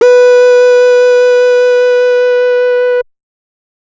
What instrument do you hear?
synthesizer bass